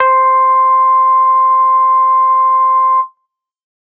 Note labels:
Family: bass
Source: synthesizer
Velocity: 25

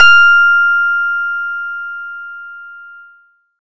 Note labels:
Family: guitar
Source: acoustic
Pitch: F6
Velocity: 50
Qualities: bright

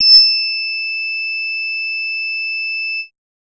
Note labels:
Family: bass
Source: synthesizer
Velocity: 50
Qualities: multiphonic

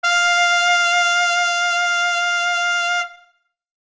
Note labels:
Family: brass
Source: acoustic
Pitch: F5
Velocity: 127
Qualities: bright

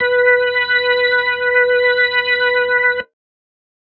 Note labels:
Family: keyboard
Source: electronic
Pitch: B4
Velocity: 100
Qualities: distorted

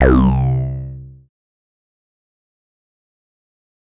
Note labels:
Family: bass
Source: synthesizer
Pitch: C2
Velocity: 75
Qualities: distorted, fast decay

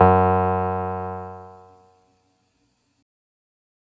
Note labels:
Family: keyboard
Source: electronic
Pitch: F#2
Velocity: 50

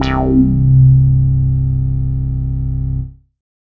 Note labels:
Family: bass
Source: synthesizer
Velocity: 75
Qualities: distorted, non-linear envelope

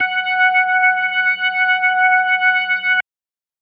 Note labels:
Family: organ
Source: electronic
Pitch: F#5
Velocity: 25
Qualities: distorted

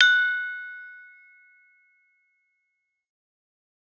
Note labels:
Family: mallet percussion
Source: acoustic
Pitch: F#6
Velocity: 127

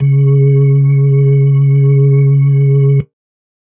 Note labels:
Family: organ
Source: electronic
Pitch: C#3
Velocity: 100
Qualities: dark

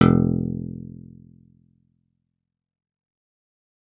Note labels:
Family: guitar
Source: acoustic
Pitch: F1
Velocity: 75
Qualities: fast decay, reverb

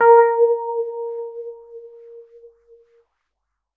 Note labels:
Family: keyboard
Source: electronic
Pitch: A#4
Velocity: 75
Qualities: non-linear envelope

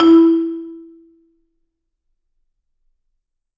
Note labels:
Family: mallet percussion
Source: acoustic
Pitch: E4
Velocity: 127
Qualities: reverb

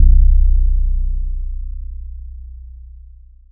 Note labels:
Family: mallet percussion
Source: electronic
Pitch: B0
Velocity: 25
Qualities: long release

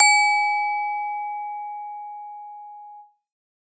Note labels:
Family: mallet percussion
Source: acoustic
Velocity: 127

